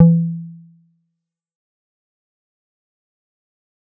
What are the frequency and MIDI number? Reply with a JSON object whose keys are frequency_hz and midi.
{"frequency_hz": 164.8, "midi": 52}